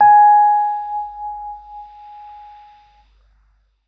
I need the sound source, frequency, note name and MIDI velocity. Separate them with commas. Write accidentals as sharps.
electronic, 830.6 Hz, G#5, 25